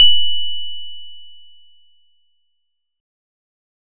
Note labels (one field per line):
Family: keyboard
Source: electronic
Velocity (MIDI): 127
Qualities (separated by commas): bright